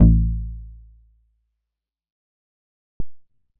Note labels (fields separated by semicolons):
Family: bass; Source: synthesizer; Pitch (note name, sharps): A1; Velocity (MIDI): 75; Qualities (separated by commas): dark, fast decay